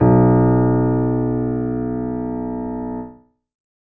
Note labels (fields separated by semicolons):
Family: keyboard; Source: acoustic; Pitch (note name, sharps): B1; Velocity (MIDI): 50; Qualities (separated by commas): reverb